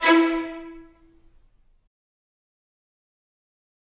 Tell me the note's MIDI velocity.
75